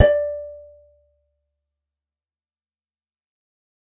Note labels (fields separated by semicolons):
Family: guitar; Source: acoustic; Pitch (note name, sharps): D5; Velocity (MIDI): 75; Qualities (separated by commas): fast decay, percussive